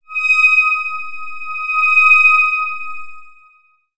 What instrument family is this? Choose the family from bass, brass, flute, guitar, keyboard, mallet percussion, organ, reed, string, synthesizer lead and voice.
synthesizer lead